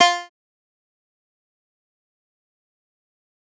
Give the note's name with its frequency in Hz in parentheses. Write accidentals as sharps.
F4 (349.2 Hz)